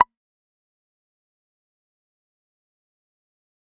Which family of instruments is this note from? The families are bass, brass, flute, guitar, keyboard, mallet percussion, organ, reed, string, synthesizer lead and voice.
guitar